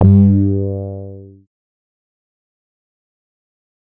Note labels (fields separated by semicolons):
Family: bass; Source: synthesizer; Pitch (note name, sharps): G2; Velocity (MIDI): 100; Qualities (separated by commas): distorted, fast decay